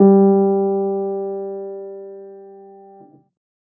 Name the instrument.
acoustic keyboard